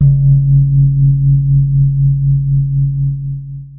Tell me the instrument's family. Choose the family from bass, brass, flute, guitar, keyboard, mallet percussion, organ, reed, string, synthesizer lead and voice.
keyboard